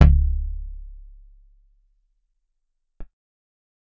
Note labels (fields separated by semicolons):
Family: guitar; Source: acoustic; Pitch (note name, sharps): C#1; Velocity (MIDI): 25; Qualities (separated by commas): dark